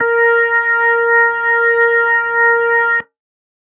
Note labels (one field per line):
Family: organ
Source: electronic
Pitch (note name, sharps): A#4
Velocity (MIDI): 75